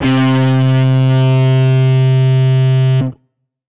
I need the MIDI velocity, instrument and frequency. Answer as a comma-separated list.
75, electronic guitar, 130.8 Hz